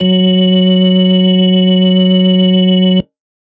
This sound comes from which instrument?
electronic organ